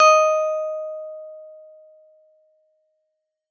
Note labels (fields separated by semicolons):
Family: guitar; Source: synthesizer; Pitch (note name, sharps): D#5; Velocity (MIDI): 127